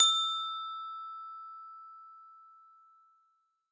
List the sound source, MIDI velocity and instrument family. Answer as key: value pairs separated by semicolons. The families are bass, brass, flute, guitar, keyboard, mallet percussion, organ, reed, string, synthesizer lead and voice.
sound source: acoustic; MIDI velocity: 25; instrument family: mallet percussion